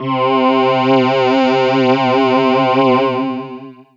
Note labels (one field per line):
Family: voice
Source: synthesizer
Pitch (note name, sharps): C3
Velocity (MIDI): 100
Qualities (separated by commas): distorted, long release